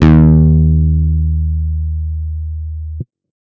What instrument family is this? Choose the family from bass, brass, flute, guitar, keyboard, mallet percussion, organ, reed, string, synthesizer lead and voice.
guitar